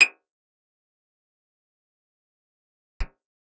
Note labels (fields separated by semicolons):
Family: guitar; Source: acoustic; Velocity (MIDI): 50; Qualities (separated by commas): bright, fast decay, percussive, reverb